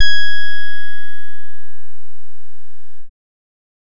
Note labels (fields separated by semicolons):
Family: bass; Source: synthesizer; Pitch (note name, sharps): G#6; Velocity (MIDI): 75